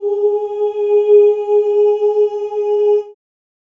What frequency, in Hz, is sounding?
415.3 Hz